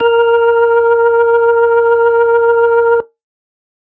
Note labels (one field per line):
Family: organ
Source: electronic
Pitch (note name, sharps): A#4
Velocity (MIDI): 75